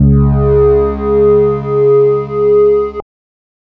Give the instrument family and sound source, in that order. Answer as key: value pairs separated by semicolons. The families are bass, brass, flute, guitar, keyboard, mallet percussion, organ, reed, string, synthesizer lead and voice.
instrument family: bass; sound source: synthesizer